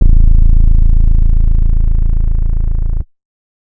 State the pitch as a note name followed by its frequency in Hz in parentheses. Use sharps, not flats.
A0 (27.5 Hz)